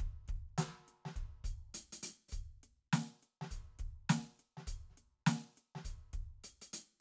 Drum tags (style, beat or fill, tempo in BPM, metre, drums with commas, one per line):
New Orleans funk
beat
102 BPM
4/4
closed hi-hat, hi-hat pedal, snare, kick